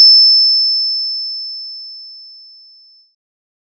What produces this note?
synthesizer bass